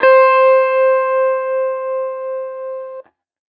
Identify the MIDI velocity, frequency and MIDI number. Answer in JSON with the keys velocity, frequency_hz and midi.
{"velocity": 25, "frequency_hz": 523.3, "midi": 72}